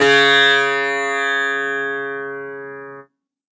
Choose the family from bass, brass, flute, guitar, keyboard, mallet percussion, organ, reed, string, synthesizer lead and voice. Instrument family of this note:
guitar